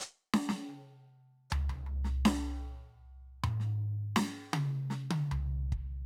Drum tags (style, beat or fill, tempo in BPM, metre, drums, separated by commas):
country, fill, 78 BPM, 4/4, hi-hat pedal, snare, high tom, mid tom, floor tom, kick